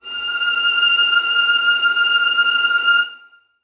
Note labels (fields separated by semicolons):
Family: string; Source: acoustic; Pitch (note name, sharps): F6; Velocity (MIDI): 75; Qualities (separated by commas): bright, reverb